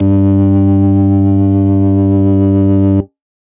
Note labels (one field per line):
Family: organ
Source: electronic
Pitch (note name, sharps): G2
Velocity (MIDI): 75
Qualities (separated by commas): distorted